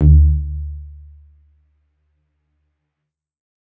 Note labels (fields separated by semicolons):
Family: keyboard; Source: electronic; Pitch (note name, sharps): D2; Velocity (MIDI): 75; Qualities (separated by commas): dark